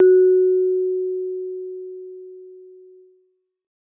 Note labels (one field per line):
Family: mallet percussion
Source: acoustic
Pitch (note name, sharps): F#4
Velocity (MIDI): 50